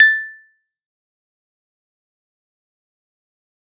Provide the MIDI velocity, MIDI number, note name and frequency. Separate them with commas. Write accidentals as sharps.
127, 93, A6, 1760 Hz